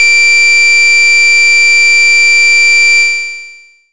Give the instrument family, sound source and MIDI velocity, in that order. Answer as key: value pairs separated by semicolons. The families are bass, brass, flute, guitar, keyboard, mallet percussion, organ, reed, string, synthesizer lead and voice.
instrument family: bass; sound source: synthesizer; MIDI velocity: 25